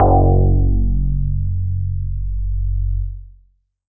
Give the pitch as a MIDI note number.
30